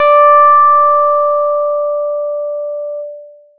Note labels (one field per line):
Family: bass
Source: synthesizer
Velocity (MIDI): 100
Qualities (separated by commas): distorted, long release